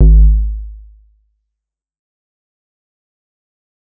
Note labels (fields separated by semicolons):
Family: bass; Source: synthesizer; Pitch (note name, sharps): G#1; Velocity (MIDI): 50; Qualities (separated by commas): dark, fast decay